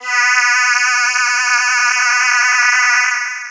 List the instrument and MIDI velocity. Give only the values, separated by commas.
synthesizer voice, 127